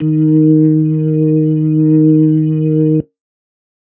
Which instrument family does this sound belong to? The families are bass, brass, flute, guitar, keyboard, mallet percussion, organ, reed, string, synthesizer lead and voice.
organ